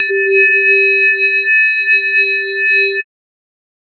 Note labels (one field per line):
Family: mallet percussion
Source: synthesizer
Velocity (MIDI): 75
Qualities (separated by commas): multiphonic, non-linear envelope